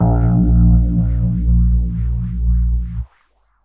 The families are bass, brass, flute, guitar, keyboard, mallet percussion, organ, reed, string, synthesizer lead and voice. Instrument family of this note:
keyboard